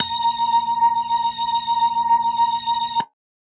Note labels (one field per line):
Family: organ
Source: electronic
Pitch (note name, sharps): A#5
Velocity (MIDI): 100